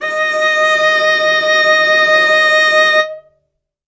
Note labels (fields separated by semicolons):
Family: string; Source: acoustic; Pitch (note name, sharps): D#5; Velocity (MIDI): 75; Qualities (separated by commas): reverb